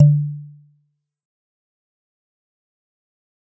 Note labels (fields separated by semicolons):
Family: mallet percussion; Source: acoustic; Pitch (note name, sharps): D3; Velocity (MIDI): 25; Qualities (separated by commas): dark, fast decay, percussive